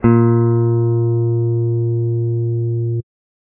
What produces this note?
electronic guitar